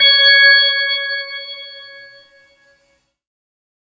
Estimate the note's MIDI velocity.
100